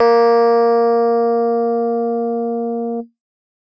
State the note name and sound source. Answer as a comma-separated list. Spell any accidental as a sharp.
A#3, acoustic